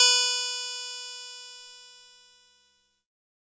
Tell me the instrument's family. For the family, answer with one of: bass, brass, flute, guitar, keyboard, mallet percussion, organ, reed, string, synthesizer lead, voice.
keyboard